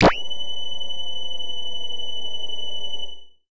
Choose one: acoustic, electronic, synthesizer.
synthesizer